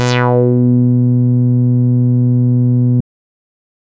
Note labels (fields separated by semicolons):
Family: bass; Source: synthesizer; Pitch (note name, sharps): B2; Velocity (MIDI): 100; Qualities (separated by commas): distorted